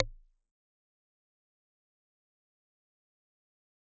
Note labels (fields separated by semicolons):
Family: mallet percussion; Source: acoustic; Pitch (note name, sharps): A0; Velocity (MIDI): 50; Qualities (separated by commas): fast decay, percussive